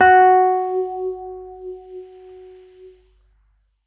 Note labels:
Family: keyboard; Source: electronic; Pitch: F#4; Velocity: 75

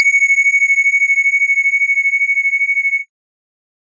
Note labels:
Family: organ; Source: electronic; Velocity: 50

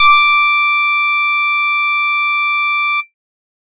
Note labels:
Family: bass; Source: synthesizer; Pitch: D6; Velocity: 75

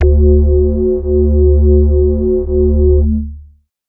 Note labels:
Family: bass; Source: synthesizer; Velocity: 100; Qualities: distorted, long release, multiphonic

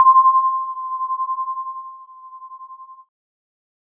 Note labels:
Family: keyboard; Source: electronic; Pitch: C6; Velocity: 127; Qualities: multiphonic

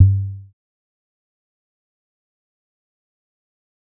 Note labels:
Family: bass; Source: synthesizer; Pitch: G2; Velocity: 25; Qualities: dark, fast decay, percussive

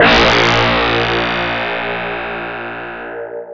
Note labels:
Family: mallet percussion; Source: electronic; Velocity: 75; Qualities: bright, distorted, long release, non-linear envelope

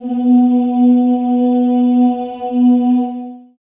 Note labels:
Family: voice; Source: acoustic; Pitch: B3; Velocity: 100; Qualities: dark, long release, reverb

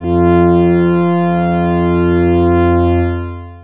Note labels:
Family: organ; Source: electronic; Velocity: 50; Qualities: distorted, long release

